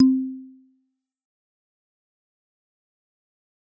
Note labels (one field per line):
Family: mallet percussion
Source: acoustic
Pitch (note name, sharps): C4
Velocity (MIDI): 50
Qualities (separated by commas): dark, fast decay, percussive